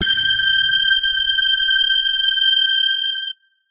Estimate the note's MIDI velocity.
127